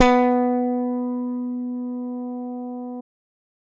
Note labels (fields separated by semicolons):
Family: bass; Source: electronic; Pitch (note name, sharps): B3; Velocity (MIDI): 100